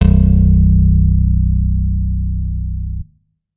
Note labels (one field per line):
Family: guitar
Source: electronic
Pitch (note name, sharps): B0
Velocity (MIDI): 100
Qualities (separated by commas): reverb